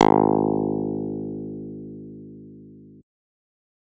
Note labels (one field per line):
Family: guitar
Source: electronic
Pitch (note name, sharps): G#1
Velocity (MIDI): 127